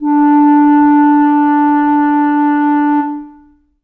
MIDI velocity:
50